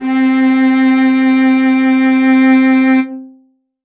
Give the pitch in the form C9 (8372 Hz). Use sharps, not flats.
C4 (261.6 Hz)